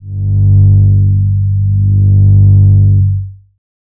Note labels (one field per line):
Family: bass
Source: synthesizer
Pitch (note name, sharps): G1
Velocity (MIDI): 100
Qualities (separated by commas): distorted, long release, tempo-synced